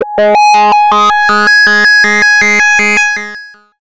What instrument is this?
synthesizer bass